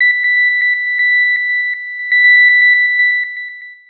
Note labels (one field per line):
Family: synthesizer lead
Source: synthesizer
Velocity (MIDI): 25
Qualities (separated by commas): long release, tempo-synced